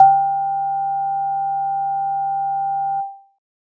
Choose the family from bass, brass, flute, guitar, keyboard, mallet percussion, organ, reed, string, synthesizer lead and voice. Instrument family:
keyboard